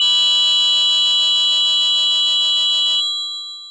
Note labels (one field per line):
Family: mallet percussion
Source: electronic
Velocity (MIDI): 100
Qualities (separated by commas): bright, long release